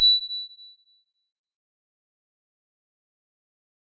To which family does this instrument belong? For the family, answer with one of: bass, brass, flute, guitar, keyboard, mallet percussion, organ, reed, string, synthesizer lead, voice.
mallet percussion